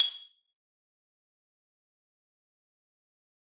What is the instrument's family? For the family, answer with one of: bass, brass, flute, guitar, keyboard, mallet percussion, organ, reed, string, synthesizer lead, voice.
mallet percussion